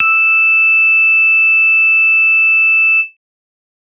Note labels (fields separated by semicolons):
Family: bass; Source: synthesizer; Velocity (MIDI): 75